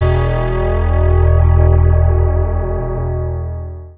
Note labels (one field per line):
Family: guitar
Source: electronic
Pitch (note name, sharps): E1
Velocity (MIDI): 25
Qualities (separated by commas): long release, multiphonic, non-linear envelope